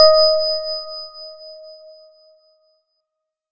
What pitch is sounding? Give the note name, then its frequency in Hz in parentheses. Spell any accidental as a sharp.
D#5 (622.3 Hz)